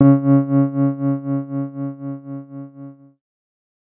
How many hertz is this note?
138.6 Hz